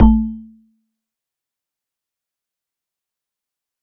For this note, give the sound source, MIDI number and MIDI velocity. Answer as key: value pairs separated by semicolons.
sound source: electronic; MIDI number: 33; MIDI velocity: 50